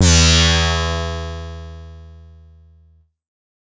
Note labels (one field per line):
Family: bass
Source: synthesizer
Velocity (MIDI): 75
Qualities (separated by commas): bright, distorted